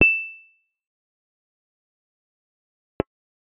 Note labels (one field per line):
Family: bass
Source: synthesizer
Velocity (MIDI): 25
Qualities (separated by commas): bright, fast decay, percussive